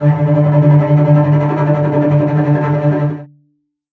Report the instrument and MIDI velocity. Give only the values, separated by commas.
acoustic string instrument, 127